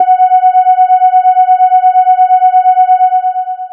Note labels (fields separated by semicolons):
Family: bass; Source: synthesizer; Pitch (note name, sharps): F#5; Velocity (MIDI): 75; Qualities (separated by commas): long release